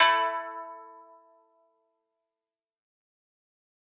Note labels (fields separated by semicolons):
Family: guitar; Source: acoustic; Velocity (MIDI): 127; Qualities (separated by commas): fast decay